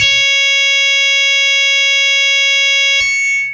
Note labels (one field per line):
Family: guitar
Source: electronic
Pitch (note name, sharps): C#5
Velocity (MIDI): 100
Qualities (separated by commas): bright, distorted, long release